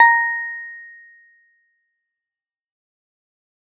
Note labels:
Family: guitar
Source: synthesizer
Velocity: 75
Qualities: fast decay

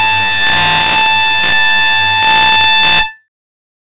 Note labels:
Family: bass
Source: synthesizer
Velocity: 127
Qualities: bright, distorted

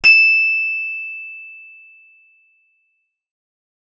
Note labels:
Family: guitar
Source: acoustic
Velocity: 75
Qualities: bright, distorted

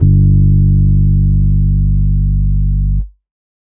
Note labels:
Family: keyboard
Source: electronic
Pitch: G1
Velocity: 50

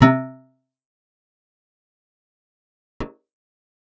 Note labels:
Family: guitar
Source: acoustic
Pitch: C3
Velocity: 50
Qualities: fast decay, percussive, reverb

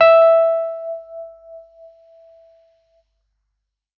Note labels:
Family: keyboard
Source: electronic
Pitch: E5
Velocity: 100

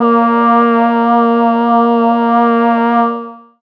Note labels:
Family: voice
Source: synthesizer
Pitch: A#3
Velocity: 75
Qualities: long release

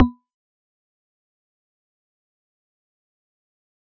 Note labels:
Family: mallet percussion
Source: acoustic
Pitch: B3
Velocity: 50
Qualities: fast decay, percussive

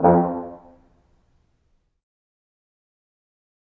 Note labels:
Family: brass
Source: acoustic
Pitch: F2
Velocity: 50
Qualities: fast decay, percussive, reverb

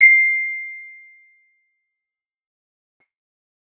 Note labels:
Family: guitar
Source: acoustic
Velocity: 127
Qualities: bright, distorted, fast decay

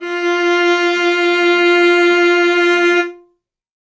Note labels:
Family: string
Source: acoustic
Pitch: F4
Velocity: 75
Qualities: reverb

